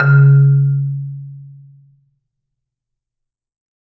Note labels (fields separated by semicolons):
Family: mallet percussion; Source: acoustic; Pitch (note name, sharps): C#3; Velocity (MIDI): 100; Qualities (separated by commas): reverb